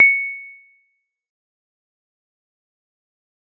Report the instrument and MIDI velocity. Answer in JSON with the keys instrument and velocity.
{"instrument": "acoustic mallet percussion instrument", "velocity": 25}